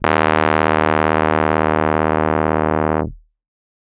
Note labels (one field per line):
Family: keyboard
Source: electronic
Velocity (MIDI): 127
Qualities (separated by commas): distorted